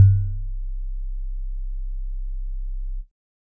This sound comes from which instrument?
electronic keyboard